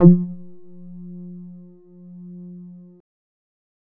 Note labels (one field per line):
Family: bass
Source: synthesizer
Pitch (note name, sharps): F3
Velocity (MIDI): 25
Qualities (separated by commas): dark, distorted, percussive